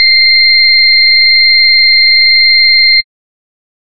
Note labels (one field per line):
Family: bass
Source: synthesizer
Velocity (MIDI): 50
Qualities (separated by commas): distorted